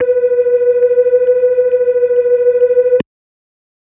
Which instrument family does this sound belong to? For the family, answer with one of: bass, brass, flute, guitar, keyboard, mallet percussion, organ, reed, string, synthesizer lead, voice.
organ